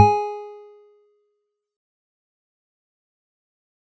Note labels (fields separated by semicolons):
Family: mallet percussion; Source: acoustic; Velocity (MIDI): 127; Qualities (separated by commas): fast decay, percussive